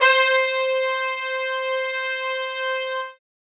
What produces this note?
acoustic brass instrument